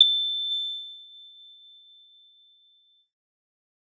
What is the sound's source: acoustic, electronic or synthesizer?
electronic